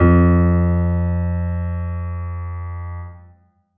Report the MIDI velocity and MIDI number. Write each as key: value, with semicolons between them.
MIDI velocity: 75; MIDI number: 41